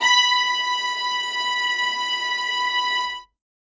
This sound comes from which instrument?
acoustic string instrument